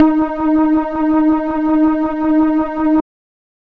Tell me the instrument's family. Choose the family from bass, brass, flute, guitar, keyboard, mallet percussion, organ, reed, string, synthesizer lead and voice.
bass